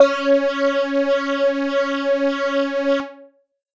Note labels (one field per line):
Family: keyboard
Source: electronic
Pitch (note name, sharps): C#4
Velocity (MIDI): 127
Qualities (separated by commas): bright, distorted